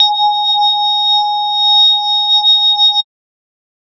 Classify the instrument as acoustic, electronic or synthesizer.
synthesizer